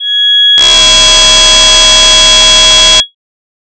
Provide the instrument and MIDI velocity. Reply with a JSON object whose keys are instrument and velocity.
{"instrument": "synthesizer voice", "velocity": 127}